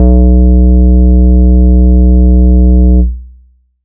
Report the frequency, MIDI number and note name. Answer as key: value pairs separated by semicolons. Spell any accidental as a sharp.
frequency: 61.74 Hz; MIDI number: 35; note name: B1